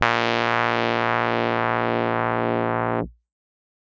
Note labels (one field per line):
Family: keyboard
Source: electronic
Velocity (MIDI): 127